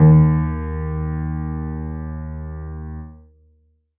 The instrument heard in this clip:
acoustic keyboard